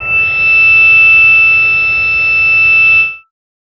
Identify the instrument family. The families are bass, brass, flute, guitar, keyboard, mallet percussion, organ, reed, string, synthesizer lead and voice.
bass